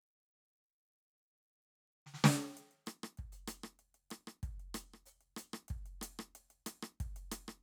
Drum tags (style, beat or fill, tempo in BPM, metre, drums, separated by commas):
Afrobeat, beat, 94 BPM, 4/4, closed hi-hat, open hi-hat, hi-hat pedal, snare, cross-stick, kick